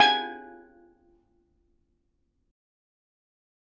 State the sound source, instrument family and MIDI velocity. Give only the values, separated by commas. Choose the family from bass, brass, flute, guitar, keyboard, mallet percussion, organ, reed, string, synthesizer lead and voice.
acoustic, mallet percussion, 100